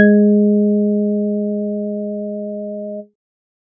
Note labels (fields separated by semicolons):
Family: organ; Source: electronic; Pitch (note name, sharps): G#3; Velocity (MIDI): 127; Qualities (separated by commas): dark